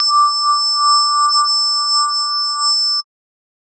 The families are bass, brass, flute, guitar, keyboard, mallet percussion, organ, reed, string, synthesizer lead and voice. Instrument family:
mallet percussion